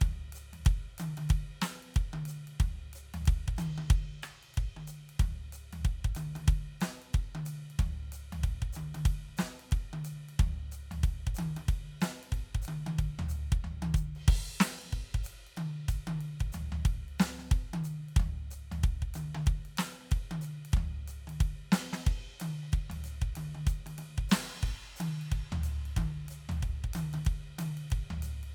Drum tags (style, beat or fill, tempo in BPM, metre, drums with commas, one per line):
swing
beat
185 BPM
4/4
crash, ride, hi-hat pedal, snare, cross-stick, high tom, floor tom, kick